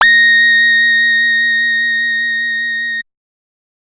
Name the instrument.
synthesizer bass